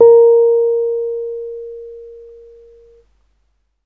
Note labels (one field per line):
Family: keyboard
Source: electronic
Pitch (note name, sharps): A#4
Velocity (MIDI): 50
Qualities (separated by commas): dark